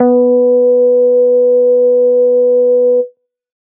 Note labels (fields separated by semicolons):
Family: bass; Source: synthesizer; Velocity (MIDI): 50